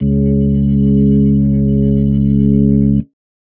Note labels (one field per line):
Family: organ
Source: electronic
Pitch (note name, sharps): C#2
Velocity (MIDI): 50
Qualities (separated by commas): dark